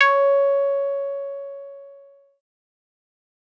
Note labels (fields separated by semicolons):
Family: synthesizer lead; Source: synthesizer; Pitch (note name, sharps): C#5; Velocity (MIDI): 25; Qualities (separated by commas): distorted, fast decay